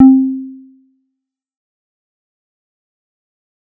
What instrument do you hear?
synthesizer bass